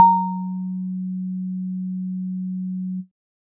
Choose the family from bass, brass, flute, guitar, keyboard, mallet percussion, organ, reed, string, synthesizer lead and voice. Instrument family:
keyboard